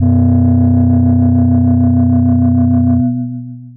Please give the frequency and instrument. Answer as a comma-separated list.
30.87 Hz, electronic mallet percussion instrument